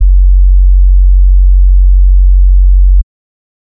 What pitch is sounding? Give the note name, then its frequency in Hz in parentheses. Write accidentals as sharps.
F#1 (46.25 Hz)